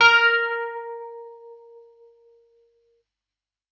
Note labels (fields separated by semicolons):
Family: keyboard; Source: electronic; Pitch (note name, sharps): A#4; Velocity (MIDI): 127